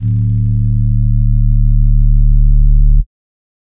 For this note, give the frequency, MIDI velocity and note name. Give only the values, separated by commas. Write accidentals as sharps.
36.71 Hz, 75, D1